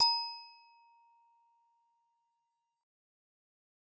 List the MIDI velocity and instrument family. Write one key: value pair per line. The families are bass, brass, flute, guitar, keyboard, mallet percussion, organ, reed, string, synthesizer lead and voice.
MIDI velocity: 50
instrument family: mallet percussion